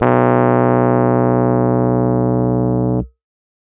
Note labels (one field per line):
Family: keyboard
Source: electronic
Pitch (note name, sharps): B1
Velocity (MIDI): 100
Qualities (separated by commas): distorted